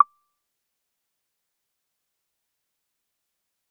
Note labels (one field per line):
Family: bass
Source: synthesizer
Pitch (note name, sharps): D6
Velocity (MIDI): 75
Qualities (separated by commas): fast decay, percussive